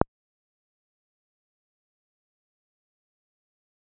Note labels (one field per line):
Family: guitar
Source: electronic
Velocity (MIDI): 100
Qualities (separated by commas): fast decay, percussive